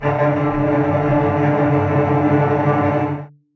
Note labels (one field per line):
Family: string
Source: acoustic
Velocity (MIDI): 50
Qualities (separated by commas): bright, non-linear envelope, reverb